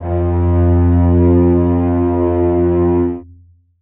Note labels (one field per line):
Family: string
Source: acoustic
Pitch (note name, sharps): F2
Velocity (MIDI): 50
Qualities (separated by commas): long release, reverb